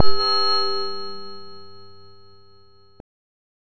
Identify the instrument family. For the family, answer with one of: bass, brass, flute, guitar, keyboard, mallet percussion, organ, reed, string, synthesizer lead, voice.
bass